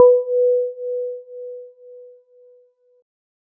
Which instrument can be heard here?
electronic keyboard